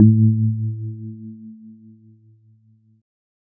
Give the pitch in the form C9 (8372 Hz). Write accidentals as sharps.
A2 (110 Hz)